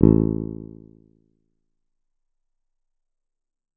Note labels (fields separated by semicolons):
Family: guitar; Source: acoustic; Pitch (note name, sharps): A1; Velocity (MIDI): 50; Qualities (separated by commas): dark